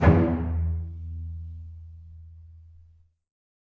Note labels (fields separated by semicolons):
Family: string; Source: acoustic; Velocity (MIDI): 100; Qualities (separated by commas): reverb